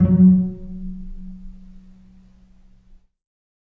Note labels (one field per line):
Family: string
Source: acoustic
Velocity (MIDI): 25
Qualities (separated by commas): dark, reverb